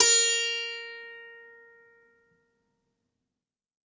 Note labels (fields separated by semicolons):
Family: guitar; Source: acoustic; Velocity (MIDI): 100; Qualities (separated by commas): bright